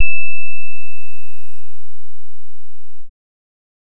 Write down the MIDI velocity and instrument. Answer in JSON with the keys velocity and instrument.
{"velocity": 100, "instrument": "synthesizer bass"}